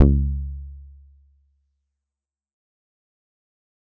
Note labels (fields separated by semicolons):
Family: bass; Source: synthesizer; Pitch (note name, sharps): C#2; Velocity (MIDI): 75; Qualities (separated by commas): dark, distorted, fast decay